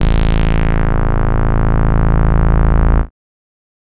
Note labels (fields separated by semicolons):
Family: bass; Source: synthesizer; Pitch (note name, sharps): A0; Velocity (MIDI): 127; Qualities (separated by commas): bright, distorted